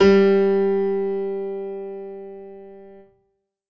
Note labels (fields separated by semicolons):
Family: keyboard; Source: acoustic; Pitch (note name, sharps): G3; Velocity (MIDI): 127; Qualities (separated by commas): reverb